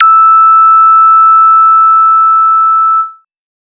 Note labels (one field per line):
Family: bass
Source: synthesizer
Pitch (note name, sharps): E6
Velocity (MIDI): 75